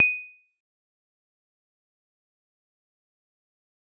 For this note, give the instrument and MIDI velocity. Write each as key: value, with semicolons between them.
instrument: acoustic mallet percussion instrument; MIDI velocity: 75